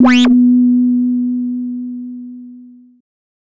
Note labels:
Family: bass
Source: synthesizer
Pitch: B3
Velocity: 100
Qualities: distorted

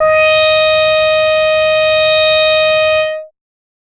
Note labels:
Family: bass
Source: synthesizer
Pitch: D#5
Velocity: 50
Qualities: bright, distorted

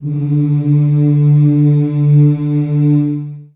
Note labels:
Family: voice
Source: acoustic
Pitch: D3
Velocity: 50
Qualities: long release, reverb

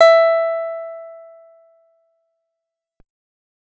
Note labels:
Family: guitar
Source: acoustic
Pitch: E5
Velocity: 25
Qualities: fast decay

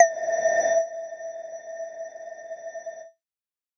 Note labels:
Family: mallet percussion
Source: electronic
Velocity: 127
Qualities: non-linear envelope

